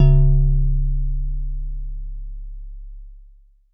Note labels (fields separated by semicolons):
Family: mallet percussion; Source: acoustic; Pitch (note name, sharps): C#1; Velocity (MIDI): 100; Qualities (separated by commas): dark